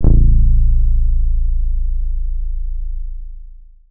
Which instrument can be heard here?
electronic guitar